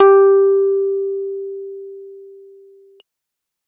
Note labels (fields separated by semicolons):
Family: keyboard; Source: electronic; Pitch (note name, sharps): G4; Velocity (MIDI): 75